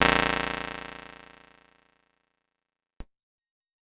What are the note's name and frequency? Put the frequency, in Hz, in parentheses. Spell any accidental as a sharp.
A#0 (29.14 Hz)